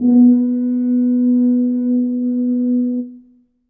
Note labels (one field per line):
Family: brass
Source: acoustic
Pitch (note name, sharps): B3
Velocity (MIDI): 25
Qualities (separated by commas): dark, reverb